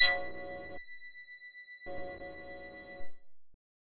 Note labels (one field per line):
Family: bass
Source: synthesizer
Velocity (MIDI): 75